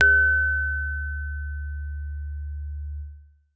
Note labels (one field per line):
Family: keyboard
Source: acoustic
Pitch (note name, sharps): D2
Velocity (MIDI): 127